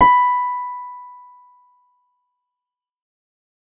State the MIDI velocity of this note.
75